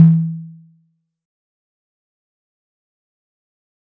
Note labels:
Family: mallet percussion; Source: acoustic; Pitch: E3; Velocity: 50; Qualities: fast decay, percussive

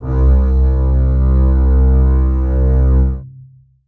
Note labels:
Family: string; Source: acoustic; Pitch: C2; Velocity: 25; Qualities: long release, reverb

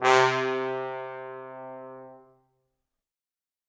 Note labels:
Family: brass; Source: acoustic; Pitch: C3; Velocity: 25; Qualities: bright, reverb

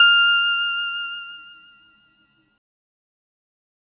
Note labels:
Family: keyboard; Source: synthesizer; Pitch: F6; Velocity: 50; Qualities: bright, fast decay

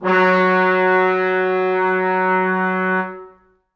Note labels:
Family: brass; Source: acoustic; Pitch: F#3; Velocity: 75; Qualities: reverb

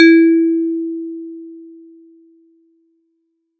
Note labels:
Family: mallet percussion; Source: acoustic; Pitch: E4; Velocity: 75

